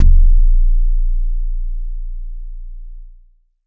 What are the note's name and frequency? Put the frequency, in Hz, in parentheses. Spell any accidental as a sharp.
A#0 (29.14 Hz)